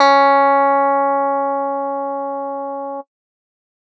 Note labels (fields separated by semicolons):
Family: guitar; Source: electronic; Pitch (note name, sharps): C#4; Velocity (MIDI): 100